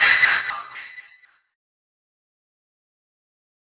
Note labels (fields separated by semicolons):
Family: keyboard; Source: electronic; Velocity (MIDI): 127; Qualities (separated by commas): fast decay, non-linear envelope